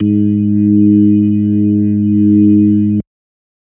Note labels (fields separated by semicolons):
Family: organ; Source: electronic; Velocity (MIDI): 75